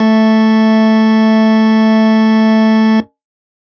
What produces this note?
electronic organ